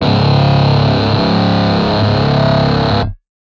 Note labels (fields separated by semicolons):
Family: guitar; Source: electronic; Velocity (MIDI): 75; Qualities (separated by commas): bright, distorted